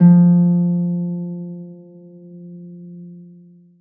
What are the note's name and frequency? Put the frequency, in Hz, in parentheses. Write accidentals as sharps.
F3 (174.6 Hz)